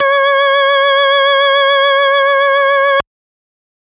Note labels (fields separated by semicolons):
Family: organ; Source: electronic; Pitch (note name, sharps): C#5; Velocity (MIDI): 75; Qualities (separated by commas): distorted